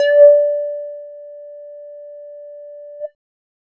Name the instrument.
synthesizer bass